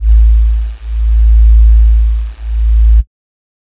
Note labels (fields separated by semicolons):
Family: flute; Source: synthesizer; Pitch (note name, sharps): A1; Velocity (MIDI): 127; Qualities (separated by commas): dark